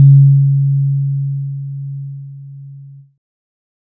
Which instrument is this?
electronic keyboard